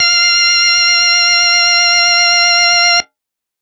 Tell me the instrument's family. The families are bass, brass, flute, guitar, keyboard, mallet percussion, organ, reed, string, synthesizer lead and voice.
organ